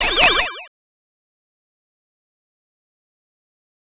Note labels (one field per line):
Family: bass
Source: synthesizer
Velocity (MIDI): 50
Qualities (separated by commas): bright, distorted, fast decay, multiphonic